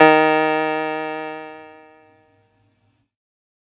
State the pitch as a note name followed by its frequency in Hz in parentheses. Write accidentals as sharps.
D#3 (155.6 Hz)